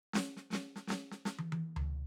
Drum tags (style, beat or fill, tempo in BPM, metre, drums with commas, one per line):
samba
fill
116 BPM
4/4
snare, high tom, floor tom